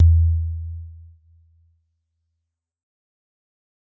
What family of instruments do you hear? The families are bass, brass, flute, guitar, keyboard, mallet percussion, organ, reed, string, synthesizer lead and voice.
mallet percussion